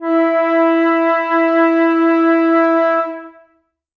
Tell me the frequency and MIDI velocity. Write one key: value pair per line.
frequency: 329.6 Hz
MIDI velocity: 100